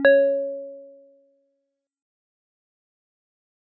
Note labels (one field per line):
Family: mallet percussion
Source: acoustic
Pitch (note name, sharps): C#5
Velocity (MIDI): 25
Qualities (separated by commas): dark, fast decay, multiphonic